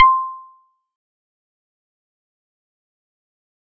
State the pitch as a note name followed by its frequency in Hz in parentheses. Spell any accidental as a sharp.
C6 (1047 Hz)